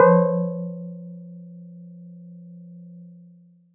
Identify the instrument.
acoustic mallet percussion instrument